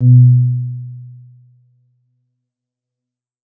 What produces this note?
electronic keyboard